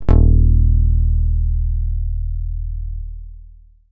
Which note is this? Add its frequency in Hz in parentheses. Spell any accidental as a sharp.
D#1 (38.89 Hz)